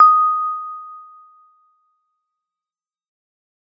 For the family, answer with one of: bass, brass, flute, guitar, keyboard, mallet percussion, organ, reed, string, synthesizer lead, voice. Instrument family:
mallet percussion